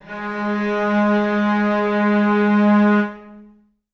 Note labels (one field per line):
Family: string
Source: acoustic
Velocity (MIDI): 25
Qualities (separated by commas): long release, reverb